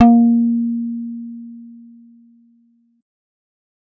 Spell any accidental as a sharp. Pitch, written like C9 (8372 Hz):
A#3 (233.1 Hz)